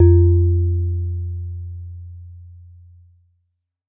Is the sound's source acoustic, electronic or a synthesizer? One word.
acoustic